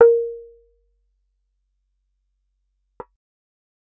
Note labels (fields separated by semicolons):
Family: bass; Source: synthesizer; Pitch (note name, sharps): A#4; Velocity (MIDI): 75; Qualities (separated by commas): percussive